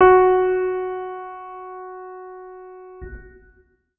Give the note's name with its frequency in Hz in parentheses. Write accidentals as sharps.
F#4 (370 Hz)